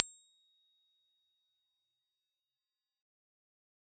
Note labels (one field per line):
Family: bass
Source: synthesizer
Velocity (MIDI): 100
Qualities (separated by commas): fast decay, percussive